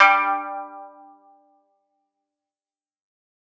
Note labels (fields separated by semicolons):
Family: guitar; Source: acoustic; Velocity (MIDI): 50; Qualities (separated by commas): fast decay